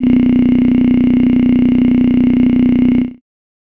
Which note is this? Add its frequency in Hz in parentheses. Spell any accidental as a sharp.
B0 (30.87 Hz)